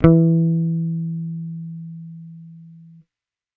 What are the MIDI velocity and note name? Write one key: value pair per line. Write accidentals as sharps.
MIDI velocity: 25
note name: E3